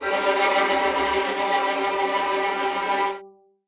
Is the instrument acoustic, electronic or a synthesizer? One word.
acoustic